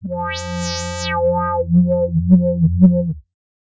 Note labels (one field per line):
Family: bass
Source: synthesizer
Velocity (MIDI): 75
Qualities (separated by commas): distorted, non-linear envelope